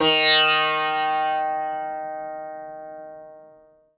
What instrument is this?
acoustic guitar